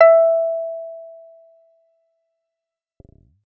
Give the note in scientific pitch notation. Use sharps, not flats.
E5